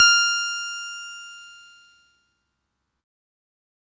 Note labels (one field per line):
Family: keyboard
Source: electronic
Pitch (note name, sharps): F6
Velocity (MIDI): 50